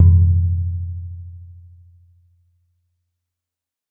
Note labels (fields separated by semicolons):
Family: mallet percussion; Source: acoustic; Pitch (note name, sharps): F2; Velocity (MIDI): 127; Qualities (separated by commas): dark, reverb